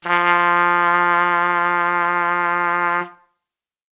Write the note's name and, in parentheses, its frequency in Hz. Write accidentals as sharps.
F3 (174.6 Hz)